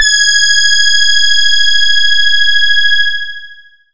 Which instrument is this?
synthesizer voice